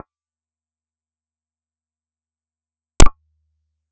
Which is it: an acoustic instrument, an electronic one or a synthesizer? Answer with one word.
synthesizer